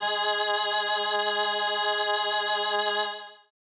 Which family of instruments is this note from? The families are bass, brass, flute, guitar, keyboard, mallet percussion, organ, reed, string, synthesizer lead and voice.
keyboard